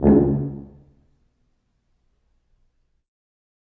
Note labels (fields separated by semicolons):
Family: brass; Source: acoustic; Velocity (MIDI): 75; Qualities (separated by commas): dark, reverb